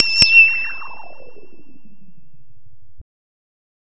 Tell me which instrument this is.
synthesizer bass